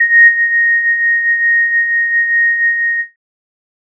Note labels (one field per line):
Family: flute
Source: synthesizer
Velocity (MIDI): 127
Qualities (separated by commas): distorted